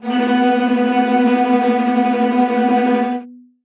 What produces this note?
acoustic string instrument